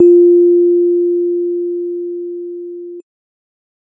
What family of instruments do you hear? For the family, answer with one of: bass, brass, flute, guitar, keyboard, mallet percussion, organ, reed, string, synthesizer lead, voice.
keyboard